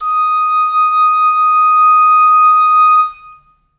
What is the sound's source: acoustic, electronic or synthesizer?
acoustic